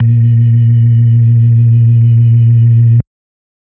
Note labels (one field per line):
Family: organ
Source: electronic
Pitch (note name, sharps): A#2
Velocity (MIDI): 100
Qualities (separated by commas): dark